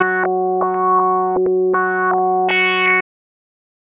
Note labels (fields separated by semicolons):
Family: bass; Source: synthesizer; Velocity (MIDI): 25; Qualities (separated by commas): tempo-synced